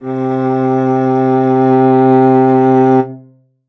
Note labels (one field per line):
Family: string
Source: acoustic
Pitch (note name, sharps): C3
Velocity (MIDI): 50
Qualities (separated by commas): reverb